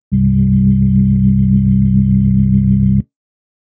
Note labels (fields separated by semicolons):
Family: organ; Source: electronic; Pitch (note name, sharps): C1; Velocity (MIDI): 25